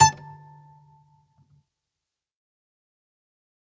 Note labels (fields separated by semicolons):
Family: string; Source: acoustic; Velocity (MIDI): 100; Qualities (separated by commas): bright, fast decay, percussive, reverb